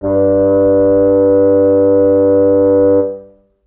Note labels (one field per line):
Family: reed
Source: acoustic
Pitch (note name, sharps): G2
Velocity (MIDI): 25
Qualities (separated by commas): reverb